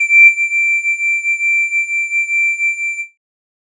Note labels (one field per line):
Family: flute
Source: synthesizer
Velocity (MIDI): 75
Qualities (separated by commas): distorted